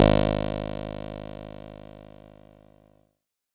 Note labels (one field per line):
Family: keyboard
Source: electronic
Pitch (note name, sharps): G#1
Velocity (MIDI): 25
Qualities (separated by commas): bright